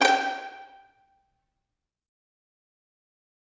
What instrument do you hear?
acoustic string instrument